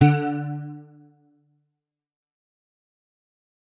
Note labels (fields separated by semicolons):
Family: guitar; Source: electronic; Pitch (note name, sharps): D3; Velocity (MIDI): 25; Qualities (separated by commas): fast decay